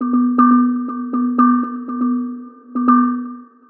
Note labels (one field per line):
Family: mallet percussion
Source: synthesizer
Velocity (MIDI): 50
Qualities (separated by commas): long release, multiphonic, percussive, tempo-synced